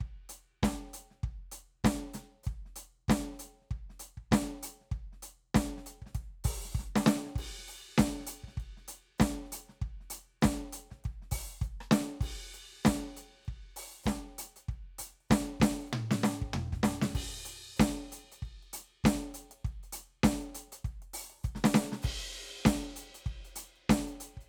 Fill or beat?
beat